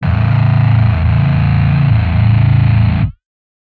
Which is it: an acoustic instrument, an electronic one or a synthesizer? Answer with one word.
synthesizer